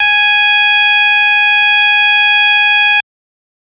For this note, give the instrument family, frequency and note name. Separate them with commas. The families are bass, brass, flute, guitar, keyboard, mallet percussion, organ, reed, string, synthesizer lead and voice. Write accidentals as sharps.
organ, 830.6 Hz, G#5